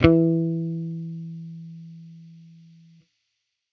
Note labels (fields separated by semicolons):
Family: bass; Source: electronic; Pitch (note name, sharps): E3; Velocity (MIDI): 50